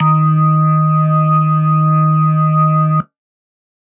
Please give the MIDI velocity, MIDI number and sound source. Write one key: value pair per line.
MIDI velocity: 127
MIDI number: 51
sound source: electronic